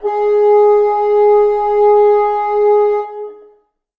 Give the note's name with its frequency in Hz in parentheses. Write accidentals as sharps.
G#4 (415.3 Hz)